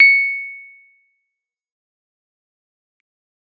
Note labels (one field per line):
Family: keyboard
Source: electronic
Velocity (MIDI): 100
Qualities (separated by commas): fast decay, percussive